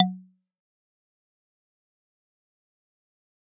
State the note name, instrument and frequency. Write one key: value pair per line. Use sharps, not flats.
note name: F#3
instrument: acoustic mallet percussion instrument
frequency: 185 Hz